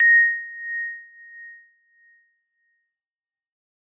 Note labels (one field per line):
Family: mallet percussion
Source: acoustic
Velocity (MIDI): 127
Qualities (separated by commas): bright, non-linear envelope